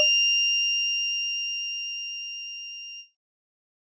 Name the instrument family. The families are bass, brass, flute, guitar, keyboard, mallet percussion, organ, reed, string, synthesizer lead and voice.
organ